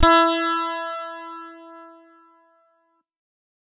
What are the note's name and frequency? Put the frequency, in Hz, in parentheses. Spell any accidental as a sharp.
E4 (329.6 Hz)